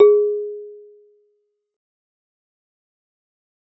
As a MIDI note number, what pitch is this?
68